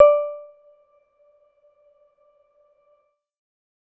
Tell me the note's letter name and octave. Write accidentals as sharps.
D5